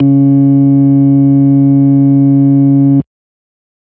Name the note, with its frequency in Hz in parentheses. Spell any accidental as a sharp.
C#3 (138.6 Hz)